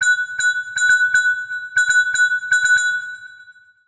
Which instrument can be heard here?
synthesizer mallet percussion instrument